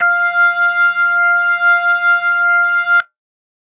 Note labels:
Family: organ; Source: electronic; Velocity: 100

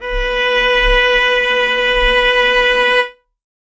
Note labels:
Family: string; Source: acoustic; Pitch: B4; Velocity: 50; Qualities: reverb

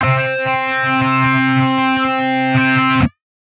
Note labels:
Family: guitar; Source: electronic; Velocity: 50; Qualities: bright, distorted

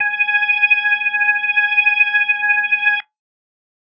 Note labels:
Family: organ; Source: electronic; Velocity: 100

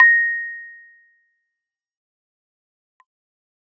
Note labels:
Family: keyboard; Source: electronic; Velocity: 75; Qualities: fast decay

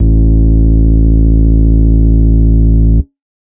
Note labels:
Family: organ; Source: electronic; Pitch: A1; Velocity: 50; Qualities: distorted

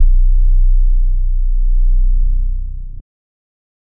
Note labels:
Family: bass; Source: synthesizer; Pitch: B0; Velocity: 25; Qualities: dark

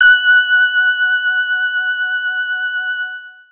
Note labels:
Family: organ; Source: electronic; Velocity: 75; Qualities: bright

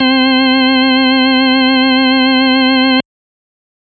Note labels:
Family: organ; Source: electronic; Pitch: C4; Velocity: 25; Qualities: distorted

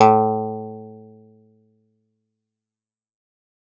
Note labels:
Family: guitar; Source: acoustic; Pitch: A2; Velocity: 25; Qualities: fast decay, reverb

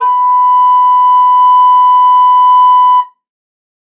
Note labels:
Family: flute; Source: acoustic; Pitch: B5; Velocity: 75

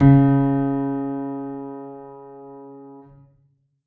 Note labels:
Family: keyboard; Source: acoustic; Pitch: C#3; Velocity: 100; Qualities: reverb

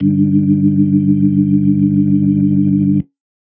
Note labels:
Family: organ; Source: electronic; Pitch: G1; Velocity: 127

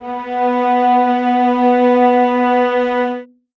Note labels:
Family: string; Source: acoustic; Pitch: B3; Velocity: 75; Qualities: reverb

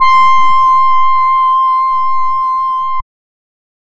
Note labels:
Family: reed; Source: synthesizer; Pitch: C6; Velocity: 25; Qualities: distorted, non-linear envelope

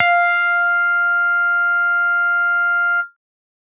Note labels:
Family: bass; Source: synthesizer; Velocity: 100

